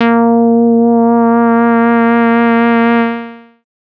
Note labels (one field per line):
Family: bass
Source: synthesizer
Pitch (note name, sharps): A#3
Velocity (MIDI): 127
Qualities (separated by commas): distorted, long release